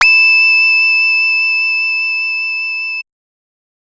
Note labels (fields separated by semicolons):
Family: bass; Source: synthesizer; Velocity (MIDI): 100; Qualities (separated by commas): bright, distorted